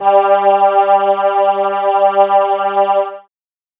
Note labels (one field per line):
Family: keyboard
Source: synthesizer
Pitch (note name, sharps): G3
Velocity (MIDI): 75